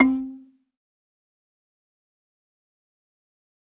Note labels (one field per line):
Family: mallet percussion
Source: acoustic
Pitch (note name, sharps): C4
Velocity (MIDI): 25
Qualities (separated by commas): fast decay, percussive, reverb